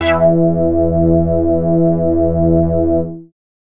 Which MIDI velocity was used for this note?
75